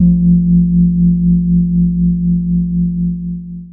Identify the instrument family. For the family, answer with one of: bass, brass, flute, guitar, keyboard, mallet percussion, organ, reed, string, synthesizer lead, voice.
keyboard